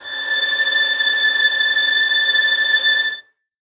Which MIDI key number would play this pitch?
93